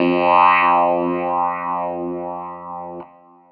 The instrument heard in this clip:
electronic keyboard